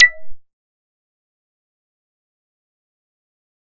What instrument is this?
synthesizer bass